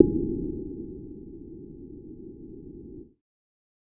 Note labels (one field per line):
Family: bass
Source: synthesizer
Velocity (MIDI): 100